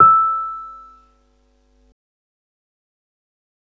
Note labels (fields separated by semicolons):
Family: keyboard; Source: electronic; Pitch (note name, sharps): E6; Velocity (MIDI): 25; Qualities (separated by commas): fast decay